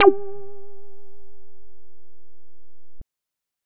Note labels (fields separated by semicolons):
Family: bass; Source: synthesizer; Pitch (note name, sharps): G4; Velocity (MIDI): 25; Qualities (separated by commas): distorted